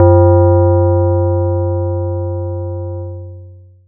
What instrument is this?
acoustic mallet percussion instrument